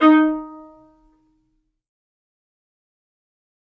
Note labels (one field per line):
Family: string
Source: acoustic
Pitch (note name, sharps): D#4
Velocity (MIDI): 25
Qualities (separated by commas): fast decay, percussive, reverb